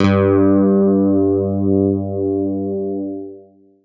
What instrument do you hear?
electronic guitar